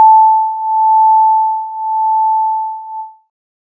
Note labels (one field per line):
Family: synthesizer lead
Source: synthesizer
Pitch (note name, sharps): A5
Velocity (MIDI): 127